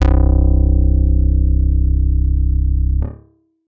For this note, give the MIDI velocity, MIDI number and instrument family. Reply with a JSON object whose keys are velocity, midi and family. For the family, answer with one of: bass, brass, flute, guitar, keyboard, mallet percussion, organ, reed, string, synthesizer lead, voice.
{"velocity": 75, "midi": 24, "family": "guitar"}